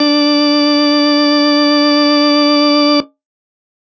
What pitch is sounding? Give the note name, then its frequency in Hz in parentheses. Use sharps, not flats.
D4 (293.7 Hz)